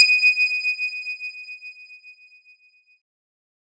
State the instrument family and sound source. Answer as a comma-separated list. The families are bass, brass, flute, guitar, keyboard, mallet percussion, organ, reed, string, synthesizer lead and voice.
keyboard, electronic